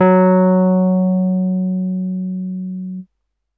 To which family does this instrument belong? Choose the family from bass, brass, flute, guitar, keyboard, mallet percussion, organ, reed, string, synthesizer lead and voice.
keyboard